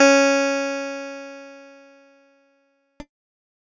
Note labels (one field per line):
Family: keyboard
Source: electronic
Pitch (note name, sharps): C#4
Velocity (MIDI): 50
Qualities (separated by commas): bright